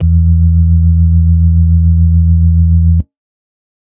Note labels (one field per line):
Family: organ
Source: electronic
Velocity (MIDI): 50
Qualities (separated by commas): dark